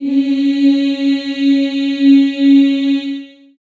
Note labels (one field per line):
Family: voice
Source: acoustic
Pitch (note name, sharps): C#4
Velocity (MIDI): 75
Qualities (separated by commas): long release, reverb